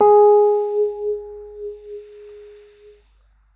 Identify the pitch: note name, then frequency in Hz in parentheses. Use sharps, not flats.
G#4 (415.3 Hz)